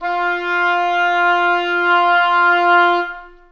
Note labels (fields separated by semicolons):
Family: reed; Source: acoustic; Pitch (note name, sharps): F4; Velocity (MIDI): 100; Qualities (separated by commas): reverb